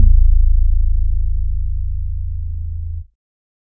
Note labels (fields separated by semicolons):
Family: organ; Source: electronic; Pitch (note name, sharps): A0; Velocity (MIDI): 127; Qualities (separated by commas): dark